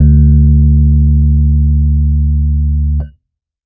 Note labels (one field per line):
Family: keyboard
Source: electronic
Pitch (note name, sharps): D2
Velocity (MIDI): 50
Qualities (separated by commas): dark